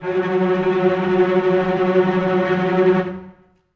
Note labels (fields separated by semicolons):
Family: string; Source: acoustic; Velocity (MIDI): 75; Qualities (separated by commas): non-linear envelope, reverb